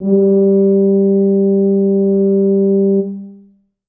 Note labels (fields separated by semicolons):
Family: brass; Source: acoustic; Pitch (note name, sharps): G3; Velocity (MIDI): 100; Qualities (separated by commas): dark, long release, reverb